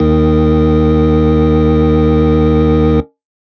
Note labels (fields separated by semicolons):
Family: organ; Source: electronic; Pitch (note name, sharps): D#2; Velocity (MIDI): 100; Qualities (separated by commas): distorted